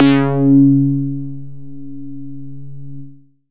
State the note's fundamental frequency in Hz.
138.6 Hz